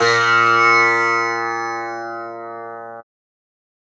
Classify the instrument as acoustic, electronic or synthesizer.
acoustic